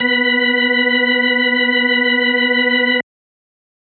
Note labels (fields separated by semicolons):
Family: organ; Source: electronic; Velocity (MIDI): 75